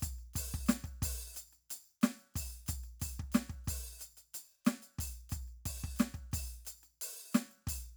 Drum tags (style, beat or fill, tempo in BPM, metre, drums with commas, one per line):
hip-hop
beat
90 BPM
4/4
percussion, snare, kick